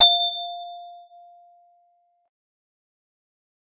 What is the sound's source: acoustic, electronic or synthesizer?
acoustic